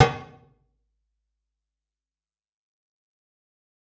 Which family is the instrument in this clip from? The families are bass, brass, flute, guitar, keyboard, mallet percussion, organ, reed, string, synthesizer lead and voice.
guitar